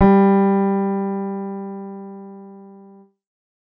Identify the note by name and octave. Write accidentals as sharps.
G3